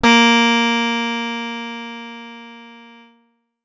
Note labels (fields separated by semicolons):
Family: guitar; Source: acoustic; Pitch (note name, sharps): A#3; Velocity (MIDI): 75; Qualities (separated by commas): bright, distorted